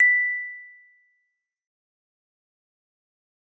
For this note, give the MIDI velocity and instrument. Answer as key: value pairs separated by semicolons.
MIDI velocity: 100; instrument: acoustic mallet percussion instrument